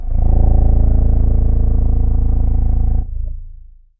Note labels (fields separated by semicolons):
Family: reed; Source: acoustic; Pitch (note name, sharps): A0; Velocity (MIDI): 75; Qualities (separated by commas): long release, reverb